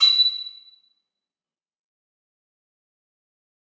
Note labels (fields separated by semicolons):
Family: flute; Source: acoustic; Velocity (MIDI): 127; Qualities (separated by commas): bright, fast decay, percussive, reverb